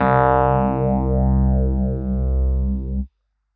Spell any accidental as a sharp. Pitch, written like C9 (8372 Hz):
C2 (65.41 Hz)